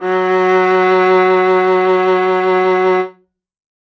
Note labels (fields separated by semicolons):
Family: string; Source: acoustic; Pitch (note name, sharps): F#3; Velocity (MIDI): 75; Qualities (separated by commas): reverb